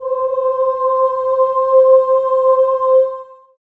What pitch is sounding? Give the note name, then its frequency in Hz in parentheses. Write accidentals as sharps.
C5 (523.3 Hz)